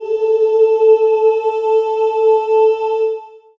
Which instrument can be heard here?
acoustic voice